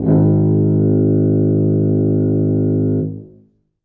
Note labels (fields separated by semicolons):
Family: brass; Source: acoustic; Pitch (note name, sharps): G#1; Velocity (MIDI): 100; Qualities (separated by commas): reverb